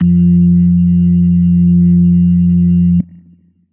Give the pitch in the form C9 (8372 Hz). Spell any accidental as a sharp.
F2 (87.31 Hz)